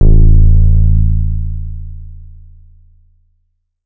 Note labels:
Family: bass; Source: synthesizer; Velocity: 75; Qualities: dark

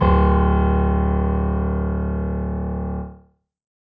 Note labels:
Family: keyboard; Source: acoustic; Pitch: D1; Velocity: 100; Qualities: reverb

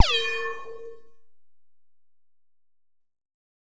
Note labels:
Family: bass; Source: synthesizer; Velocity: 100; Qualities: bright, distorted

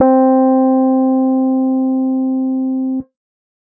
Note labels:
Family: keyboard; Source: electronic; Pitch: C4; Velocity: 100

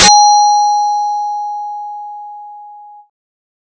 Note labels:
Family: bass; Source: synthesizer; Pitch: G#5; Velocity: 127; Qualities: bright

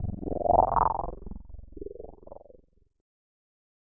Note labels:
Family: keyboard; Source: electronic; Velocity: 75; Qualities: distorted, non-linear envelope

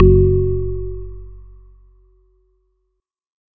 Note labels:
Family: organ; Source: electronic; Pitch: F#1; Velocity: 75

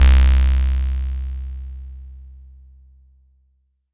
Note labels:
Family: bass; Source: synthesizer; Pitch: C2; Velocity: 50; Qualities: bright, distorted

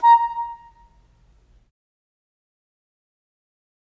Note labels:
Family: flute; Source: acoustic; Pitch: A#5; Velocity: 50; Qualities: fast decay, reverb

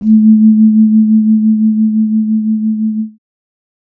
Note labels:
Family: mallet percussion; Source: acoustic; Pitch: A3; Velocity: 25; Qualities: multiphonic

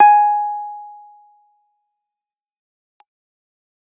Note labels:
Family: keyboard; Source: electronic; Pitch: G#5; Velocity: 50; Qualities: fast decay

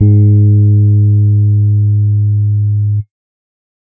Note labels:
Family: keyboard; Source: electronic; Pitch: G#2; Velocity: 75; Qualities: dark

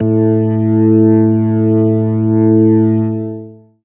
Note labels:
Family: organ; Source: electronic; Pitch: A2; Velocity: 25; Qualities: distorted, long release

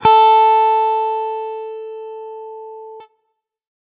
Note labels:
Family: guitar; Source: electronic; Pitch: A4; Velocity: 50; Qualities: distorted

